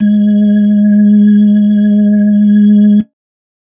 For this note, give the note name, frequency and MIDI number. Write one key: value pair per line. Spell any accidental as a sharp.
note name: G#3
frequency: 207.7 Hz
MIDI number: 56